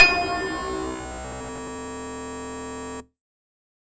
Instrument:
synthesizer bass